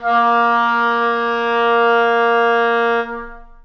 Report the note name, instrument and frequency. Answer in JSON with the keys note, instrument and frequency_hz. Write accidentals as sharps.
{"note": "A#3", "instrument": "acoustic reed instrument", "frequency_hz": 233.1}